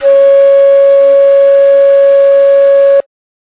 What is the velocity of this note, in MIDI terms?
100